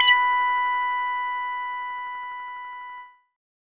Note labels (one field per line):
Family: bass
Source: synthesizer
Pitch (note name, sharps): B5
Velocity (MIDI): 127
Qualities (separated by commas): distorted